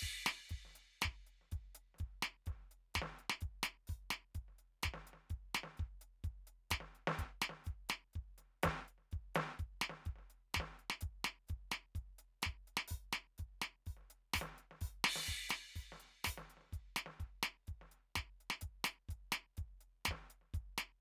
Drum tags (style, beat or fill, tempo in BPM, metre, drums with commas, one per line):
reggae
beat
126 BPM
4/4
crash, closed hi-hat, open hi-hat, hi-hat pedal, snare, kick